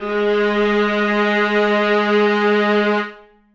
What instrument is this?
acoustic string instrument